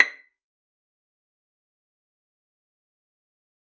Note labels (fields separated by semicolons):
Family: string; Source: acoustic; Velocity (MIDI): 25; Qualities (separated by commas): fast decay, percussive, reverb